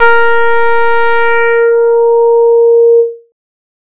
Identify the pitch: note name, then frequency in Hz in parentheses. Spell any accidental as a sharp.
A#4 (466.2 Hz)